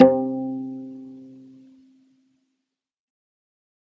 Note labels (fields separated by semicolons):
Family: string; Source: acoustic; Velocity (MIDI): 25; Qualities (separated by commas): fast decay, reverb